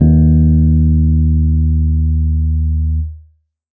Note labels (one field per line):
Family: keyboard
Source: electronic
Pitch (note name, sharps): D#2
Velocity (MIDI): 50